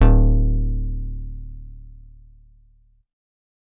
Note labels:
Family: bass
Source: synthesizer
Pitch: D1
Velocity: 25

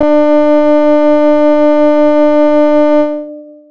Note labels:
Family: keyboard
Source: electronic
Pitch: D4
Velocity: 100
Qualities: distorted, long release

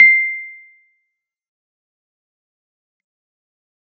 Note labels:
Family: keyboard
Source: electronic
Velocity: 25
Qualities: fast decay, percussive

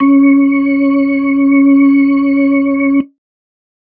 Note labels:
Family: organ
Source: electronic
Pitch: C#4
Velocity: 127

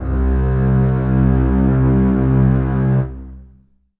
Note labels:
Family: string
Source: acoustic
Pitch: C2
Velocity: 100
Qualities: long release, reverb

